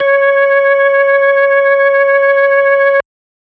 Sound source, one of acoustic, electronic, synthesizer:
electronic